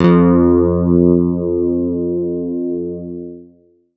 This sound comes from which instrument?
electronic guitar